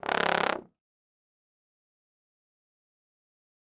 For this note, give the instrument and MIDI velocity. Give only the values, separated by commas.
acoustic brass instrument, 50